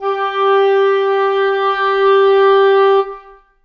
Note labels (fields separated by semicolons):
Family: reed; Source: acoustic; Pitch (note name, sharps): G4; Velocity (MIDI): 100; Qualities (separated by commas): reverb